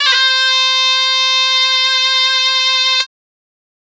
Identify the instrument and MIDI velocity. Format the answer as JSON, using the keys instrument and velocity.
{"instrument": "acoustic reed instrument", "velocity": 127}